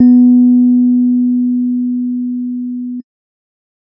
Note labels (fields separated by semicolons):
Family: keyboard; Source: electronic; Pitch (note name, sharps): B3; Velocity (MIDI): 75; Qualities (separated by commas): dark